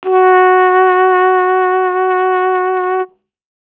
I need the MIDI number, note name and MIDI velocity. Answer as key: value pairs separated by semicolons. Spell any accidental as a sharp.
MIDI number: 66; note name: F#4; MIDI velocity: 25